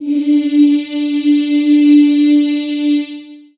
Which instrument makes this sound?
acoustic voice